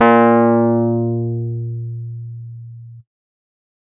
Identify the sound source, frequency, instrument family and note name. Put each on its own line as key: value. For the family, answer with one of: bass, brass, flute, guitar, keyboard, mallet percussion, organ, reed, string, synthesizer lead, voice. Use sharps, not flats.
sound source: electronic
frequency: 116.5 Hz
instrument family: keyboard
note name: A#2